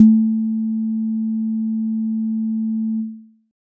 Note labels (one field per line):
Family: keyboard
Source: electronic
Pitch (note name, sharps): A3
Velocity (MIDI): 25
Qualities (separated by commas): dark